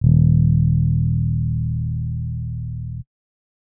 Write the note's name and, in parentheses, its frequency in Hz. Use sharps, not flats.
D#1 (38.89 Hz)